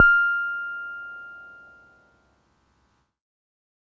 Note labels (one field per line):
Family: keyboard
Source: electronic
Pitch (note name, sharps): F6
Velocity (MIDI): 127